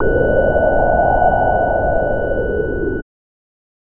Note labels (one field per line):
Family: bass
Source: synthesizer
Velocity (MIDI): 75